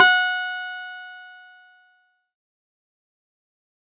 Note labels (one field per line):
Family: keyboard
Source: electronic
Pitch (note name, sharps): F#5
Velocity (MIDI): 127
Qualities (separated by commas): distorted, fast decay